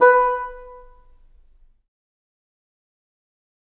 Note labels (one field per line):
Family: reed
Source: acoustic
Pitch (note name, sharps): B4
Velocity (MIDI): 75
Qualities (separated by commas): fast decay, percussive, reverb